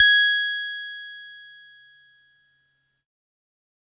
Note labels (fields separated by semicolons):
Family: keyboard; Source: electronic; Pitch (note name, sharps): G#6; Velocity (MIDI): 127; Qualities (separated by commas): bright, distorted